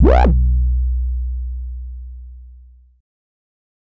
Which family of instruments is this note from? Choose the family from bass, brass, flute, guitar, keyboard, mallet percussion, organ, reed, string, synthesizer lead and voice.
bass